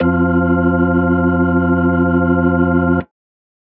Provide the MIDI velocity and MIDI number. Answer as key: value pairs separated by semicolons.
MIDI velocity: 75; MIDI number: 41